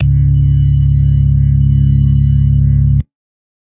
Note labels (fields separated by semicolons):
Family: organ; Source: electronic; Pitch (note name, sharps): C#1; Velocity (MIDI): 25; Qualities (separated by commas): dark